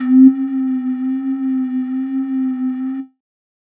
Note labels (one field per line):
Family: flute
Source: synthesizer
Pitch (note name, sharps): C4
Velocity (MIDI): 25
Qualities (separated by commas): distorted